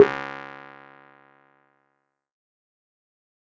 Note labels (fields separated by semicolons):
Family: keyboard; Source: electronic; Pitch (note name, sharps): C#2; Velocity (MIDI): 127; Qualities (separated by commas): fast decay, percussive